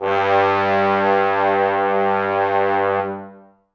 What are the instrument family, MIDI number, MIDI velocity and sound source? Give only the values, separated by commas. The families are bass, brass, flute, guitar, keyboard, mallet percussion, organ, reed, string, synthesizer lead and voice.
brass, 43, 100, acoustic